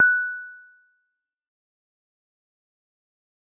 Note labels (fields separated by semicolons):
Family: mallet percussion; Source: acoustic; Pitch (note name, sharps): F#6; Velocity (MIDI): 100; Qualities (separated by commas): fast decay, percussive